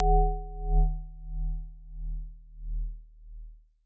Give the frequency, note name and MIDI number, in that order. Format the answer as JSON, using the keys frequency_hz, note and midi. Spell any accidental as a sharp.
{"frequency_hz": 38.89, "note": "D#1", "midi": 27}